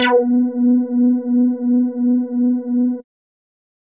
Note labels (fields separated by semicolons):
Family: bass; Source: synthesizer; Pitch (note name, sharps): B3; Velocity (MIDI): 127